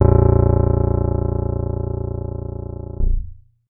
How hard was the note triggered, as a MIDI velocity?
50